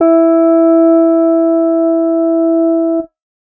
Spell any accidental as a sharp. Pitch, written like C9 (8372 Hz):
E4 (329.6 Hz)